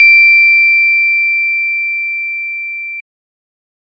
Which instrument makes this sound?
electronic organ